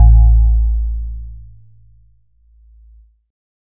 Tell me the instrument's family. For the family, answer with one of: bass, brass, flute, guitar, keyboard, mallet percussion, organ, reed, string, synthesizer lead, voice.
keyboard